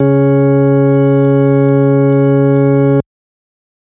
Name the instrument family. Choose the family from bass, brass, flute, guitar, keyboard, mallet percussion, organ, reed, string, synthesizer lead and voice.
organ